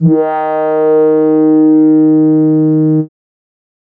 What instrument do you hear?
synthesizer keyboard